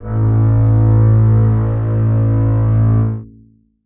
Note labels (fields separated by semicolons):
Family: string; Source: acoustic; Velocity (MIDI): 50; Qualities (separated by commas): long release, reverb